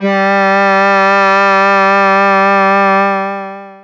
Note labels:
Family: voice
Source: synthesizer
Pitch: G3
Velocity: 100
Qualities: distorted, long release

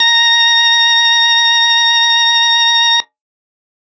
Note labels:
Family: organ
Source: electronic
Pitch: A#5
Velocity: 50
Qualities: bright, distorted

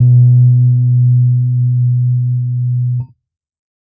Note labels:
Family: keyboard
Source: electronic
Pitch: B2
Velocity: 50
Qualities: dark

